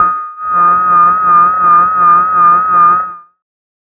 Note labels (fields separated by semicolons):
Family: bass; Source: synthesizer; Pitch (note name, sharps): D#6; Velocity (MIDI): 25; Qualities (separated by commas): tempo-synced